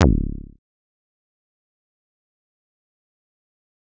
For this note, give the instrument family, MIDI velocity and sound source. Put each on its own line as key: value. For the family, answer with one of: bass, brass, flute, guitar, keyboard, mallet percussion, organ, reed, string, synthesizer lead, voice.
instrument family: bass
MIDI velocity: 100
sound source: synthesizer